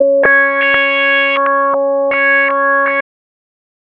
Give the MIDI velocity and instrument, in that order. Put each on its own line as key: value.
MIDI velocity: 75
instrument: synthesizer bass